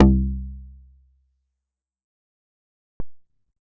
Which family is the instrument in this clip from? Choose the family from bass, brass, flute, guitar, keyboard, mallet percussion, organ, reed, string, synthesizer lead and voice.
bass